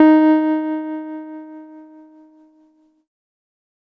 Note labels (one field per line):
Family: keyboard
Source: electronic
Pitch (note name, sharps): D#4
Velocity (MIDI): 25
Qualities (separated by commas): distorted